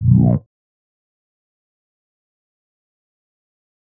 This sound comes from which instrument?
synthesizer bass